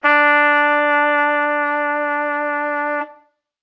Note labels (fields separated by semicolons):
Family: brass; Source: acoustic; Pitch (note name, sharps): D4; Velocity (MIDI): 50